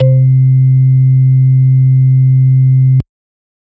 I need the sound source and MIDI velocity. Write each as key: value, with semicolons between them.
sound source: electronic; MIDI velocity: 50